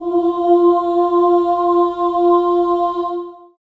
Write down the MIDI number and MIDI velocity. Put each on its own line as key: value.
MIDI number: 65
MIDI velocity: 100